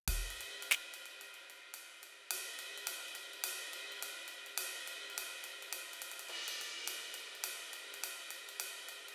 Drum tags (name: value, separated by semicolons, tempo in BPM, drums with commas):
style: jazz; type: beat; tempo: 105 BPM; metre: 4/4; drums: ride, snare, kick